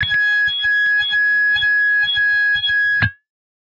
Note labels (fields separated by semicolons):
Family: guitar; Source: synthesizer; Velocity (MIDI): 50; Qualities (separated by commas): bright, distorted